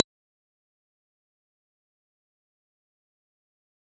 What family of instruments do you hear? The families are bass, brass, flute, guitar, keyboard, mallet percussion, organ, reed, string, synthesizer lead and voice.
guitar